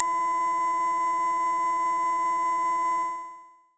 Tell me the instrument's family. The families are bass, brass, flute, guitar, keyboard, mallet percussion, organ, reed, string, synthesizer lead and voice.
bass